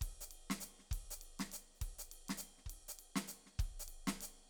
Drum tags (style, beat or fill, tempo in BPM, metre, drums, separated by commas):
jazz, beat, 200 BPM, 3/4, ride, hi-hat pedal, snare, kick